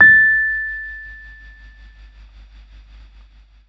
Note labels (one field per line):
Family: keyboard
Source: electronic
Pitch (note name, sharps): A6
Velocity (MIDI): 25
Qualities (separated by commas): long release